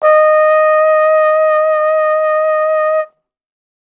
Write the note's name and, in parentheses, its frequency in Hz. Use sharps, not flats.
D#5 (622.3 Hz)